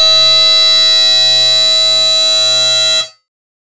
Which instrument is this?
synthesizer bass